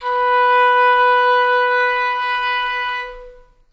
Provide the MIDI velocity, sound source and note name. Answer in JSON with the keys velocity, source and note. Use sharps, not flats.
{"velocity": 50, "source": "acoustic", "note": "B4"}